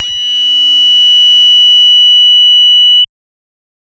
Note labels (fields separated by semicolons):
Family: bass; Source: synthesizer; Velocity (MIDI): 127; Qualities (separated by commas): bright, distorted, multiphonic